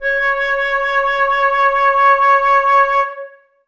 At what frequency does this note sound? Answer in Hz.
554.4 Hz